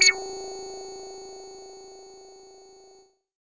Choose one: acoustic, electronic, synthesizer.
synthesizer